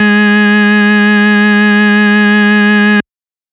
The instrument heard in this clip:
electronic organ